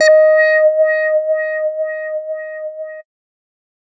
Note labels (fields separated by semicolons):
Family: bass; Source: synthesizer; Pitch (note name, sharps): D#5; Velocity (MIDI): 100; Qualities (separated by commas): distorted